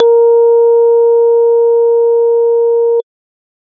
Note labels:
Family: organ; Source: electronic; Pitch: A#4; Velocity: 25

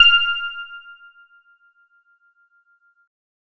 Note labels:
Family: keyboard; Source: electronic; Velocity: 127

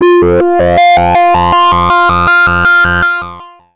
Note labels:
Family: bass; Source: synthesizer; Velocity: 75; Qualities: distorted, long release, multiphonic, tempo-synced

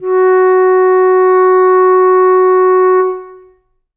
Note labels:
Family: reed; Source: acoustic; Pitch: F#4; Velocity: 25; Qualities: long release, reverb

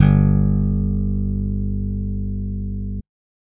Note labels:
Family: bass; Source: electronic; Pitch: G1; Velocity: 75; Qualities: bright

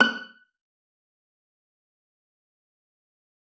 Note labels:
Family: string; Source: acoustic; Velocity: 75; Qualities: fast decay, percussive, reverb

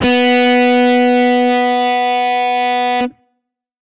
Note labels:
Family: guitar; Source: electronic; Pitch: B3; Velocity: 75; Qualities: bright, distorted

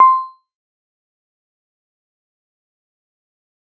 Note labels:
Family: mallet percussion; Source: electronic; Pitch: C6; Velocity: 100; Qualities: fast decay, percussive

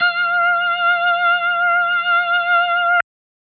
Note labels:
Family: organ; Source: electronic; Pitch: F5; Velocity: 75

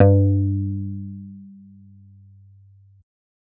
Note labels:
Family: bass; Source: synthesizer; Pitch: G2; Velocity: 100

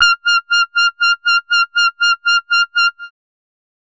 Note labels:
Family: bass; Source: synthesizer; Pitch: F6; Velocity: 127; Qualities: bright, distorted, tempo-synced

